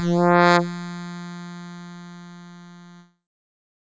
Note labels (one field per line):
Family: keyboard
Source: synthesizer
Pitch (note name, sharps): F3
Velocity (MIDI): 50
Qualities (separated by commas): bright, distorted